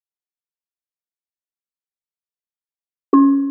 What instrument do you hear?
synthesizer mallet percussion instrument